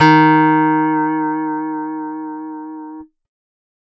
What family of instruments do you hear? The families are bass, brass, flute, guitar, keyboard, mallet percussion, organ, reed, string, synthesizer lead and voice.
guitar